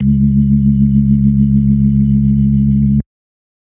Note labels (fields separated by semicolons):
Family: organ; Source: electronic; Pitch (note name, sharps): C#2; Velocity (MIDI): 127; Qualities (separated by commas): dark